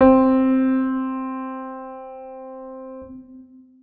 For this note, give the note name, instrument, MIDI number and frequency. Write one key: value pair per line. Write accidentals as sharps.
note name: C4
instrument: electronic organ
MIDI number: 60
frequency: 261.6 Hz